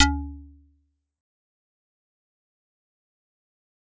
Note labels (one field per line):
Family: mallet percussion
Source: acoustic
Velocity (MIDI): 25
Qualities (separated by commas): fast decay, percussive